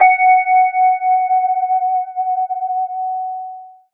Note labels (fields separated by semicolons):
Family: guitar; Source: electronic; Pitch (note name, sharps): F#5; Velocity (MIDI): 127; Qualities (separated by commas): long release, multiphonic, non-linear envelope